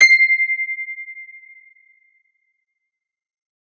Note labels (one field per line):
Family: guitar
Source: electronic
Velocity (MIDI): 75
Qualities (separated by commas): multiphonic, non-linear envelope